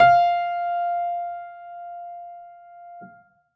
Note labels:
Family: keyboard; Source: acoustic; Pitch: F5; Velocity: 75

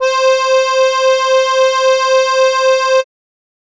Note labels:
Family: keyboard; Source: acoustic; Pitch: C5; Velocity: 127

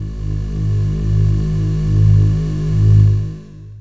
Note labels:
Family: voice; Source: synthesizer; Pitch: G#1; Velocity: 75; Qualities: distorted, long release

